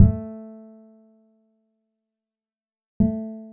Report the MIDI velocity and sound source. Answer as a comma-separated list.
25, acoustic